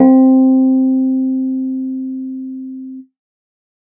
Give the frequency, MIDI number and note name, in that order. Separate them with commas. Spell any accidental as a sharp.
261.6 Hz, 60, C4